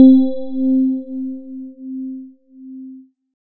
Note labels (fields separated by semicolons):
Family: keyboard; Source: electronic; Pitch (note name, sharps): C4; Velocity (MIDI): 50